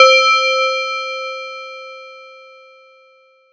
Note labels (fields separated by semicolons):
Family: mallet percussion; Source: acoustic; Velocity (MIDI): 75; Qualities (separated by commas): multiphonic